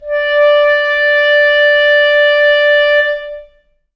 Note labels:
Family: reed; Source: acoustic; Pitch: D5; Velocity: 75; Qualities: long release, reverb

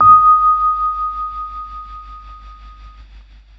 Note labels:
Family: keyboard; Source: electronic; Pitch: D#6; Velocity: 25; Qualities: long release

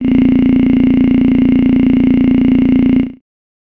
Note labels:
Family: voice; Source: synthesizer; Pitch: A#0; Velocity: 50; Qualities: bright

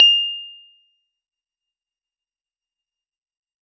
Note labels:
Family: keyboard; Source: electronic; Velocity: 75; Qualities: fast decay, percussive

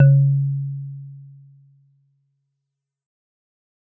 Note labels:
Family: mallet percussion; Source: acoustic; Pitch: C#3; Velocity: 25; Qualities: fast decay

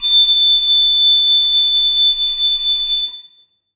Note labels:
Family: flute; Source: acoustic; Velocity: 50; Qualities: bright, reverb

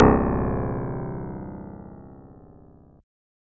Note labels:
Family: synthesizer lead; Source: synthesizer; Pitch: C0; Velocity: 50; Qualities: bright, distorted

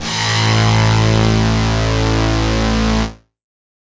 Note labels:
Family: guitar; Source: electronic; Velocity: 50

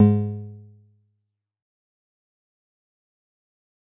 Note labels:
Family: guitar; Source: synthesizer; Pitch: G#2; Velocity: 50; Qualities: dark, fast decay, percussive

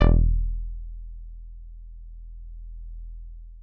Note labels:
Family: guitar; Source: synthesizer; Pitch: E1; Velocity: 75; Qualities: long release

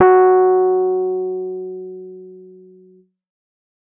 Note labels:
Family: keyboard; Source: electronic; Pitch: F#4; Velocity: 127

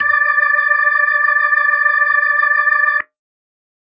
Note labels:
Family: organ; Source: electronic; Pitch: D5; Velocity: 100; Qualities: reverb

